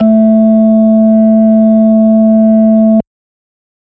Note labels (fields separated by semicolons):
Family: organ; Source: electronic; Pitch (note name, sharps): A3; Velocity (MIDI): 127